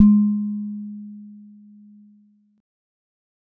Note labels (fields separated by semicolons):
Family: mallet percussion; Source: acoustic; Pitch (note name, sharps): G#3; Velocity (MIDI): 25; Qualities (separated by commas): dark, fast decay